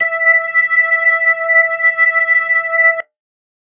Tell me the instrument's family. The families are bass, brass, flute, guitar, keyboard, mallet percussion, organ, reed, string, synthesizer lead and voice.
organ